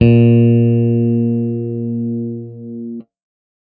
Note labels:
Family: bass; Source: electronic; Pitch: A#2; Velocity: 50; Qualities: dark

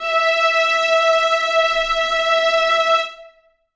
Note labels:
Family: string; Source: acoustic; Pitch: E5; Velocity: 75; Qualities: reverb

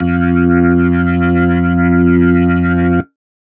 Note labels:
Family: keyboard; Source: electronic; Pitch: F2; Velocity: 50; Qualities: distorted

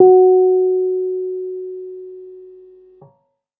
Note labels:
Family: keyboard; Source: electronic; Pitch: F#4; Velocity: 25

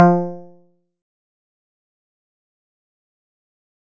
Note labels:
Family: guitar; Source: acoustic; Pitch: F3; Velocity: 25; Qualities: distorted, fast decay, percussive

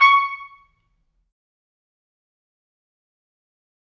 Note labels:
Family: brass; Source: acoustic; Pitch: C#6; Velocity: 25; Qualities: fast decay, percussive, reverb

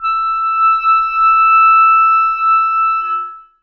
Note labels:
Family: reed; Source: acoustic; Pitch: E6; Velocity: 100; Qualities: long release, reverb

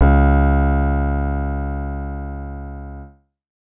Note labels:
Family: keyboard; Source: synthesizer; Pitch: C#2; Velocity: 75; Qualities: distorted

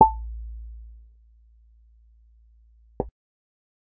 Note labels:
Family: bass; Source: synthesizer; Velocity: 50

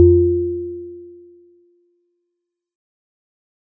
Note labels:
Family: mallet percussion; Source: acoustic; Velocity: 50; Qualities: fast decay

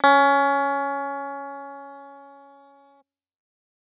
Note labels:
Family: guitar; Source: electronic; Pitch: C#4; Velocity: 127; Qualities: bright

